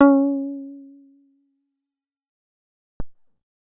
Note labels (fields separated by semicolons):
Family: bass; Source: synthesizer; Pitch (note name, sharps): C#4; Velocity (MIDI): 25; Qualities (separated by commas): dark, fast decay